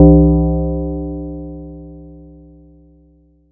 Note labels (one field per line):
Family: mallet percussion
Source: acoustic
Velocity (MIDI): 75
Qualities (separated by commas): multiphonic